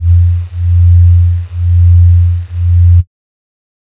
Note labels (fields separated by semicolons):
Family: flute; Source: synthesizer; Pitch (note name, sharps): F2; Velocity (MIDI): 127; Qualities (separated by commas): dark